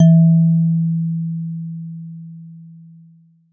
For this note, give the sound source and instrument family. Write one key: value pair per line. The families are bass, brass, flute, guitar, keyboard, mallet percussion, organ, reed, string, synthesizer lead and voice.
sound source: acoustic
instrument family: mallet percussion